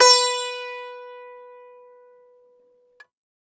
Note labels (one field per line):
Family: guitar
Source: acoustic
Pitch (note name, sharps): B4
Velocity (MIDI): 100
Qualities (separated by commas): bright, multiphonic, reverb